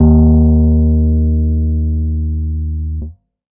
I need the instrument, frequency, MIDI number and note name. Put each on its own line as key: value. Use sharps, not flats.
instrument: electronic keyboard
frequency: 77.78 Hz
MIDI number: 39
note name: D#2